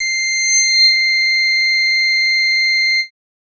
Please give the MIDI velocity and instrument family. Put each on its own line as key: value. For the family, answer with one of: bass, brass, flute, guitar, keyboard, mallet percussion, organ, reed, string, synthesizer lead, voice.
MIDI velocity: 127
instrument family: bass